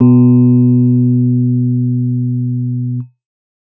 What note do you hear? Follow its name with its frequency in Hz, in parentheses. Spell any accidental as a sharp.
B2 (123.5 Hz)